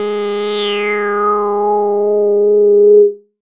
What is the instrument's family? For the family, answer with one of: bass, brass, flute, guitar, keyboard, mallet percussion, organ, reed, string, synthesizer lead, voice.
bass